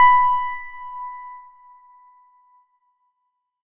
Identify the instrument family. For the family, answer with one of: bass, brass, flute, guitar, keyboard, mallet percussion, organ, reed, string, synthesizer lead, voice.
organ